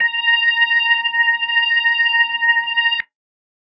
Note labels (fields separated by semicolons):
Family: organ; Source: electronic; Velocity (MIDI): 75